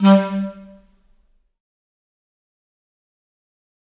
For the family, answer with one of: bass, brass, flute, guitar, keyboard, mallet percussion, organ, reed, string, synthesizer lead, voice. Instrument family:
reed